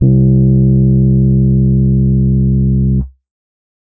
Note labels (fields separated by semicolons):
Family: keyboard; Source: electronic; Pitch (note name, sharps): C2; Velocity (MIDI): 50; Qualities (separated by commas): dark